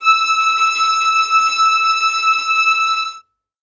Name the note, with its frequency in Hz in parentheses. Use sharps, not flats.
E6 (1319 Hz)